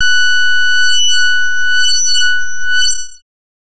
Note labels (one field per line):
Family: bass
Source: synthesizer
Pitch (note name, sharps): F#6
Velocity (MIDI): 127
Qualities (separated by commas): bright, distorted, non-linear envelope